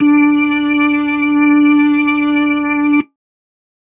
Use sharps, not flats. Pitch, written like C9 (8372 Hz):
D4 (293.7 Hz)